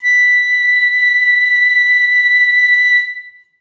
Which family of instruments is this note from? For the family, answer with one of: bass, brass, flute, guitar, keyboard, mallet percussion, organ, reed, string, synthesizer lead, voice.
flute